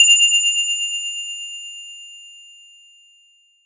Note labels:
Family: mallet percussion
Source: acoustic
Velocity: 100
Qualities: bright, multiphonic

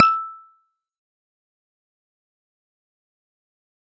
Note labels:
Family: guitar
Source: electronic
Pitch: E6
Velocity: 75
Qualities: fast decay, percussive

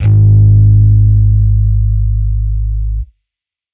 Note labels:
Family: bass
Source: electronic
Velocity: 75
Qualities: distorted

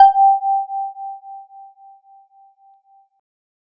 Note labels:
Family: keyboard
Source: electronic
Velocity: 25

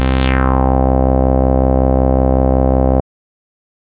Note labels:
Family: bass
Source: synthesizer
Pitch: C2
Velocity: 127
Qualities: distorted

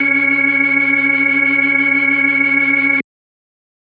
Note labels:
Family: organ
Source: electronic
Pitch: C#4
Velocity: 75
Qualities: dark

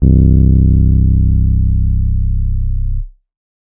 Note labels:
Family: keyboard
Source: electronic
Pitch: C1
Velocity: 25

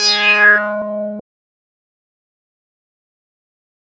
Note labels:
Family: bass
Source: synthesizer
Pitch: G#3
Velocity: 25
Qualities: distorted, fast decay

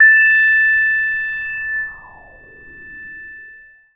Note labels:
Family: synthesizer lead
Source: synthesizer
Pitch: A6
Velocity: 50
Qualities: long release

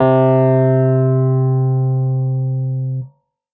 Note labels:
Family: keyboard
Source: electronic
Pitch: C3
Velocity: 100

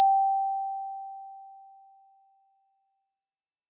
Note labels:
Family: mallet percussion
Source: acoustic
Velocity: 100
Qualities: bright

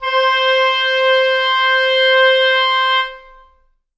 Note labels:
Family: reed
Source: acoustic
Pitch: C5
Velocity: 75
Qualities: long release, reverb

